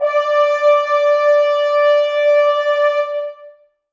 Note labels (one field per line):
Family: brass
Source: acoustic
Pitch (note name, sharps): D5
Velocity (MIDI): 127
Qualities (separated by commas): long release, reverb